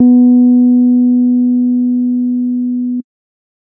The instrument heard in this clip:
electronic keyboard